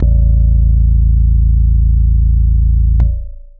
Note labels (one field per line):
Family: keyboard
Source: electronic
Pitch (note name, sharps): A0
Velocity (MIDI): 100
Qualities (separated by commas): long release